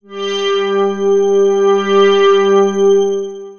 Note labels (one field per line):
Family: synthesizer lead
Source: synthesizer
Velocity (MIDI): 75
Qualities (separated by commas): bright, long release, non-linear envelope